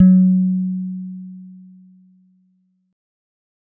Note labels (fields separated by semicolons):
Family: guitar; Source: synthesizer; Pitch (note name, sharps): F#3; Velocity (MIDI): 25; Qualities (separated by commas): dark